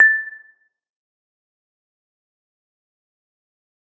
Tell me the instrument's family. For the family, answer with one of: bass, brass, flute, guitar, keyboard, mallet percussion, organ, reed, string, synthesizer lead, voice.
mallet percussion